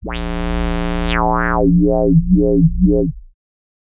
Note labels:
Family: bass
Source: synthesizer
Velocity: 100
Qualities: distorted, non-linear envelope

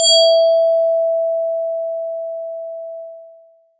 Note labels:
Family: mallet percussion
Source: electronic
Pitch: E5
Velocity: 100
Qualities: bright, multiphonic

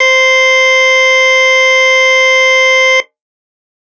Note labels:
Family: organ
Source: electronic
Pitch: C5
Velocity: 127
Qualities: distorted

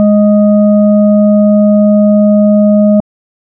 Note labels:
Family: organ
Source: electronic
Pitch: G#3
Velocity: 75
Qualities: dark

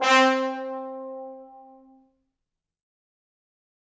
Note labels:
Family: brass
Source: acoustic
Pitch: C4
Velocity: 25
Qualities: bright, fast decay, reverb

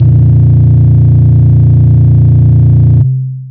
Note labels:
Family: guitar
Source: electronic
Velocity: 100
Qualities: bright, distorted, long release

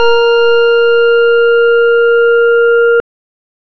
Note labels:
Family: organ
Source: electronic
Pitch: A#4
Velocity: 75

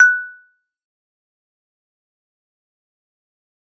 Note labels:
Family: mallet percussion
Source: acoustic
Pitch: F#6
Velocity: 100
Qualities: fast decay, percussive

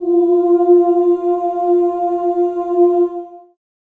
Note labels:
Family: voice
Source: acoustic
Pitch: F4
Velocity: 25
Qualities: long release, reverb

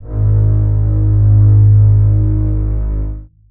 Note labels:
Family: string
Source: acoustic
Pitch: G#1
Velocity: 50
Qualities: reverb

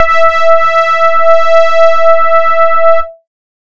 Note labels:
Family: bass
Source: synthesizer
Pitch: E5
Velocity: 75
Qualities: distorted

